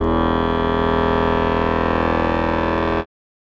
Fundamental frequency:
41.2 Hz